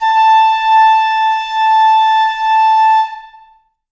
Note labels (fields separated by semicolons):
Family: flute; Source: acoustic; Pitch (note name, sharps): A5; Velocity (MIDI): 100; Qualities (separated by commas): long release, reverb